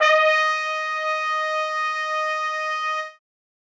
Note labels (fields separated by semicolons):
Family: brass; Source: acoustic; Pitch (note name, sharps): D#5; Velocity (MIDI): 127; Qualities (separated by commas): reverb